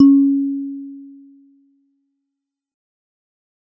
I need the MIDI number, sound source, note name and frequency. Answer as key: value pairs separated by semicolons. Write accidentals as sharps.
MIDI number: 61; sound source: acoustic; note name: C#4; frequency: 277.2 Hz